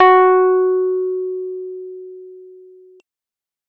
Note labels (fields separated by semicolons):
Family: keyboard; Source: electronic; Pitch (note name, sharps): F#4; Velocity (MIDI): 100